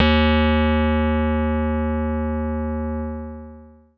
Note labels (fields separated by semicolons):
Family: keyboard; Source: electronic; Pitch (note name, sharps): D#2; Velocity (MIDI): 75; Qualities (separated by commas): distorted, long release